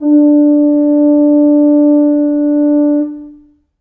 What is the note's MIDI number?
62